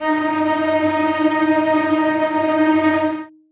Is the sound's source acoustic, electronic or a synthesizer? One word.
acoustic